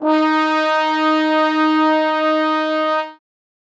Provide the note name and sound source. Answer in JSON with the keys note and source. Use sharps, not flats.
{"note": "D#4", "source": "acoustic"}